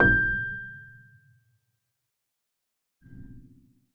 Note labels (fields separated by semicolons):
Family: keyboard; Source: acoustic; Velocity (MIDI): 50; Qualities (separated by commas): dark, reverb